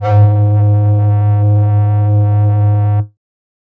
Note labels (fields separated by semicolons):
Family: flute; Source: synthesizer; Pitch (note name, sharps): G#2; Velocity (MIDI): 100; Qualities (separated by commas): distorted